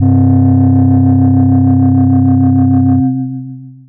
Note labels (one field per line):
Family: mallet percussion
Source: electronic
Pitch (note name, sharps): C1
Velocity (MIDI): 127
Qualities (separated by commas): long release